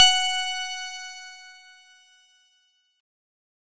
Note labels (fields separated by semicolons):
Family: synthesizer lead; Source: synthesizer; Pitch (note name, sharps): F#5; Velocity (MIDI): 50; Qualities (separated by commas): bright, distorted